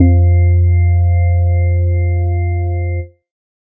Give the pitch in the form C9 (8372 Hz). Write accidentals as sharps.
F2 (87.31 Hz)